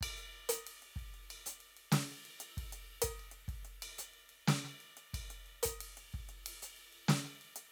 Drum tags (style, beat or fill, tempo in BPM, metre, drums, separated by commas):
rock, beat, 93 BPM, 4/4, ride, ride bell, closed hi-hat, snare, cross-stick, floor tom, kick